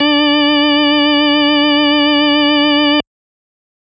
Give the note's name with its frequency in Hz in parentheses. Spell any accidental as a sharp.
D4 (293.7 Hz)